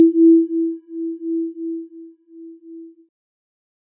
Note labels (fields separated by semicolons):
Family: keyboard; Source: electronic; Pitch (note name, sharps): E4; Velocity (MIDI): 100; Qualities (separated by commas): multiphonic